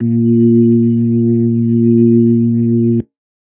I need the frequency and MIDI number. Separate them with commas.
116.5 Hz, 46